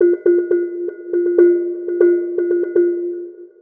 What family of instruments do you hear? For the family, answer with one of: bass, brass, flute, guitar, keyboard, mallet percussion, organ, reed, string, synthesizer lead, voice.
mallet percussion